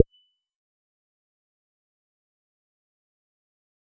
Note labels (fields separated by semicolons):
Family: bass; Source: synthesizer; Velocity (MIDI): 100; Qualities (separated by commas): fast decay, percussive